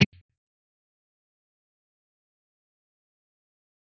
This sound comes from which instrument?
electronic guitar